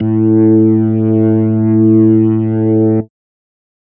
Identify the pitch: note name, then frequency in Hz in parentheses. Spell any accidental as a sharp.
A2 (110 Hz)